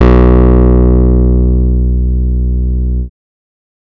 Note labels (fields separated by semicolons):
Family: bass; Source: synthesizer; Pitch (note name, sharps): B1; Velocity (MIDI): 25; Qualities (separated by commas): distorted